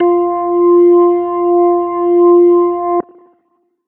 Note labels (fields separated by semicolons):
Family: organ; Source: electronic; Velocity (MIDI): 75